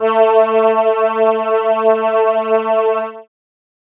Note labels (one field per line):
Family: keyboard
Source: synthesizer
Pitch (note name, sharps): A3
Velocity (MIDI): 25